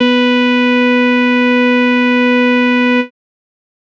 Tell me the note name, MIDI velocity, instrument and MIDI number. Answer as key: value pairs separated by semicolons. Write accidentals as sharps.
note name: B3; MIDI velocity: 25; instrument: synthesizer bass; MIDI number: 59